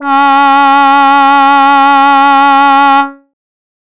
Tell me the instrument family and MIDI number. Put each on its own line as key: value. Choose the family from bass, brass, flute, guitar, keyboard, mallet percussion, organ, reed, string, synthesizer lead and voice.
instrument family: voice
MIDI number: 61